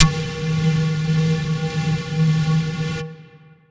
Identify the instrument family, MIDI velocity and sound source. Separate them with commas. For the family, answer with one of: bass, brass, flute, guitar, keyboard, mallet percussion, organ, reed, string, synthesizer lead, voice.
flute, 100, acoustic